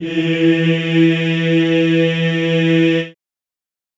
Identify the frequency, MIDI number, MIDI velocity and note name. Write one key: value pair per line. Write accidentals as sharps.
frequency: 164.8 Hz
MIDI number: 52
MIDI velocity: 100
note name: E3